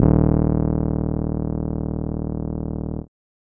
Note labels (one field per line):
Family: keyboard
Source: electronic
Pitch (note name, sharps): D#1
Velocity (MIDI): 127